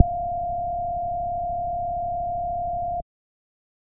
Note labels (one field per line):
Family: bass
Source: synthesizer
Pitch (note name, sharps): F5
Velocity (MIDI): 75